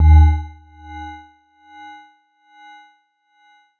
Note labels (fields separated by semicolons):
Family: mallet percussion; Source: electronic; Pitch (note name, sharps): D#2; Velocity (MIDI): 100; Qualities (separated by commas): percussive